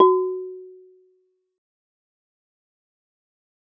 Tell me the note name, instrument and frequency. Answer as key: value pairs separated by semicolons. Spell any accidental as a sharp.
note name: F#4; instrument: acoustic mallet percussion instrument; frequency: 370 Hz